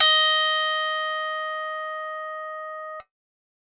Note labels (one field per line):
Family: keyboard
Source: electronic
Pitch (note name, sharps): D#5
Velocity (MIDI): 75